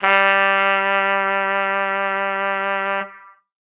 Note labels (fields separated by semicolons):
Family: brass; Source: acoustic; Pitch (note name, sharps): G3; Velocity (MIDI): 75; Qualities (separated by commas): distorted